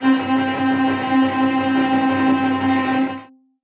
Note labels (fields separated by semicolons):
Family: string; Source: acoustic; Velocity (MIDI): 127; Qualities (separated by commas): bright, non-linear envelope, reverb